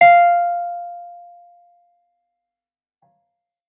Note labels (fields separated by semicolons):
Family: keyboard; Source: electronic; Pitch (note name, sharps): F5; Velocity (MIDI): 127; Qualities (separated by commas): fast decay